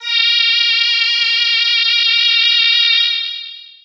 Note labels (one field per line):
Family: voice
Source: synthesizer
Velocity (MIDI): 127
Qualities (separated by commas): bright, distorted, long release